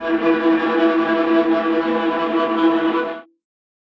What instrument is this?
acoustic string instrument